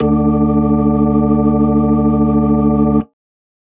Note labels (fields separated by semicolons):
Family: organ; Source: electronic; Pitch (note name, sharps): D2; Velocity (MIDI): 127